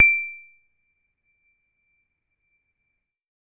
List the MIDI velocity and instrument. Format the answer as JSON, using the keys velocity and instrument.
{"velocity": 75, "instrument": "electronic keyboard"}